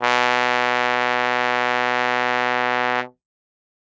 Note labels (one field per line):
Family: brass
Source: acoustic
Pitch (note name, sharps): B2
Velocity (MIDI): 127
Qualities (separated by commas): bright